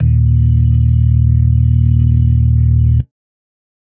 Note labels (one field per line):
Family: organ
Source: electronic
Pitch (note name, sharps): D#1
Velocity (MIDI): 25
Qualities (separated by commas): dark